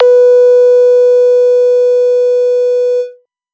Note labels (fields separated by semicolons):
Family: bass; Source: synthesizer; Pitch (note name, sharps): B4; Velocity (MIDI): 50; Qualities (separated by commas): distorted